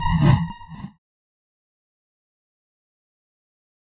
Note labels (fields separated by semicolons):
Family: keyboard; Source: electronic; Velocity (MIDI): 50; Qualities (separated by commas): bright, distorted, fast decay, non-linear envelope